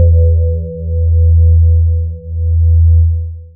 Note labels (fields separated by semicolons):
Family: voice; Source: synthesizer; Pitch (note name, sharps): E2; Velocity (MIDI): 50; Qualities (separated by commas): dark, long release